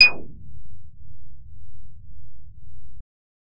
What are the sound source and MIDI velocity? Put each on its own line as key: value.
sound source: synthesizer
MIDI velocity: 100